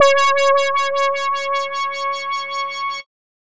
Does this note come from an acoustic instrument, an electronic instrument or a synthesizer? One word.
synthesizer